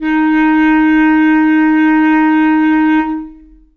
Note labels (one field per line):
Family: reed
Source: acoustic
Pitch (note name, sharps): D#4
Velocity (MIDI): 50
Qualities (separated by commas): long release, reverb